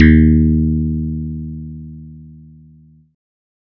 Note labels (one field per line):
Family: bass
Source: synthesizer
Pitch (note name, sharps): D#2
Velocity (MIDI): 50